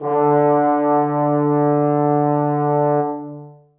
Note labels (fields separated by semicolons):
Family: brass; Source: acoustic; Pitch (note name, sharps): D3; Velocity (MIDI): 75; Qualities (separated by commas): dark, long release, reverb